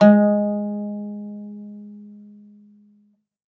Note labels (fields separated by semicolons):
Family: guitar; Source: acoustic; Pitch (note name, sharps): G#3; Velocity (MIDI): 25; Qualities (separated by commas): reverb